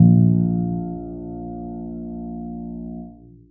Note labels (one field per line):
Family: keyboard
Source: acoustic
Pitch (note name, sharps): A#1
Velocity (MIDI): 50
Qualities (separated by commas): dark, reverb